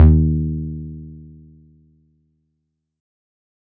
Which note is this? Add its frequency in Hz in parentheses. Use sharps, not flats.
D#2 (77.78 Hz)